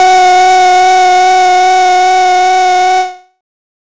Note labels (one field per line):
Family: bass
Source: synthesizer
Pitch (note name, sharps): F#4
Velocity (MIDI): 127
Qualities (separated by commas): bright, distorted, non-linear envelope